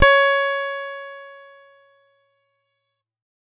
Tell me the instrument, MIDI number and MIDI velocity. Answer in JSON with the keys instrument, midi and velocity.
{"instrument": "electronic guitar", "midi": 73, "velocity": 100}